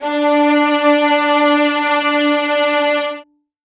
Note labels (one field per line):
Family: string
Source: acoustic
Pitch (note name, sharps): D4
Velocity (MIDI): 127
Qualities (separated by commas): reverb